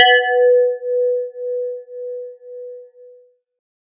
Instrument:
synthesizer guitar